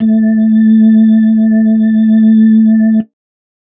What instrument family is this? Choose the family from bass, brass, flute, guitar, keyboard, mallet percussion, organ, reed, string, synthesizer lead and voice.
organ